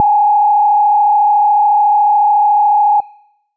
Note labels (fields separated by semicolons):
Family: bass; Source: synthesizer; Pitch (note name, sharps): G#5; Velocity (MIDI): 50